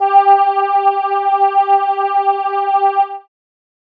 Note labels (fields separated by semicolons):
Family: keyboard; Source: synthesizer; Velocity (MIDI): 100